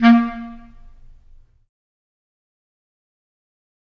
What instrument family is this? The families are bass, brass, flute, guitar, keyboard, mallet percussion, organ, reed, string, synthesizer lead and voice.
reed